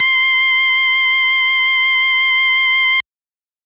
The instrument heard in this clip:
electronic organ